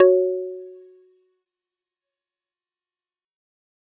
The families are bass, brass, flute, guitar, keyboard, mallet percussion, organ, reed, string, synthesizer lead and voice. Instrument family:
mallet percussion